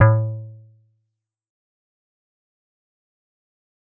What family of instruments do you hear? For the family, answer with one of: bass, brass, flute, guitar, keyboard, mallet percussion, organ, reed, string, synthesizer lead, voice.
bass